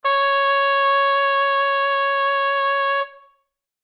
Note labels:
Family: brass; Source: acoustic; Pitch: C#5; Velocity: 127; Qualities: bright

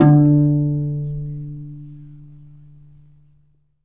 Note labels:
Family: guitar; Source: acoustic; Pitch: D3; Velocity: 50; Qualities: reverb

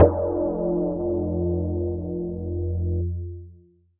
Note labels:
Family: mallet percussion; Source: electronic; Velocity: 75; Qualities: long release

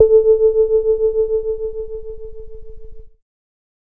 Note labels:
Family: keyboard; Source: electronic; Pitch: A4; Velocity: 25; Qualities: dark

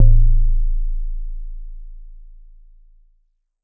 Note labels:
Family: mallet percussion; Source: acoustic; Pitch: A0; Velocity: 100; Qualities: dark

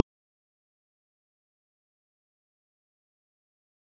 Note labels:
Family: mallet percussion; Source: acoustic; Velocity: 25; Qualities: fast decay, percussive

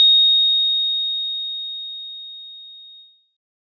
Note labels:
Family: mallet percussion; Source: acoustic; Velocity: 127; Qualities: bright

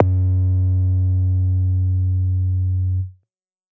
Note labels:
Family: bass; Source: synthesizer; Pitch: F#2; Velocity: 127; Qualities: distorted

